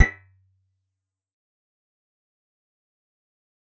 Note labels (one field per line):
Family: guitar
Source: acoustic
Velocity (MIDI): 127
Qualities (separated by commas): fast decay, percussive